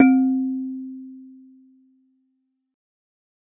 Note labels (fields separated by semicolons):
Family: mallet percussion; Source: acoustic; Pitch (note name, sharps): C4; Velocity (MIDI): 75; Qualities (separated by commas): fast decay